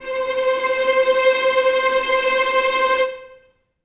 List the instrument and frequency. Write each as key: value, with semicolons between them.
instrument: acoustic string instrument; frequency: 523.3 Hz